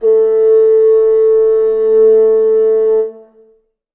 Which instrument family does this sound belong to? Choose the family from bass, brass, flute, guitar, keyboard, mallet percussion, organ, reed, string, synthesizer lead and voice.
reed